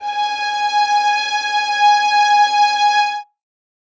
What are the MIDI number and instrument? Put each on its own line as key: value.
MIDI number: 80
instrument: acoustic string instrument